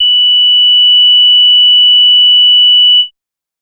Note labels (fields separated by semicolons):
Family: bass; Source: synthesizer; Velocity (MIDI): 25; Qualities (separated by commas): multiphonic